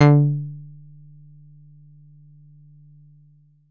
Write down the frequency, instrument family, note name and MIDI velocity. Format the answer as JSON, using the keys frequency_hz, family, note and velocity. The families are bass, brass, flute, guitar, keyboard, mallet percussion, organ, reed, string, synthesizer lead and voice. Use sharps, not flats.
{"frequency_hz": 146.8, "family": "guitar", "note": "D3", "velocity": 25}